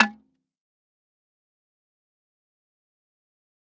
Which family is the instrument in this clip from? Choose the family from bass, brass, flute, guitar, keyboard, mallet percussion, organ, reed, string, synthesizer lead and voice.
mallet percussion